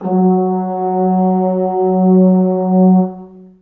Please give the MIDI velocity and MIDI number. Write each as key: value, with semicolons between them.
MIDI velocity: 50; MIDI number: 54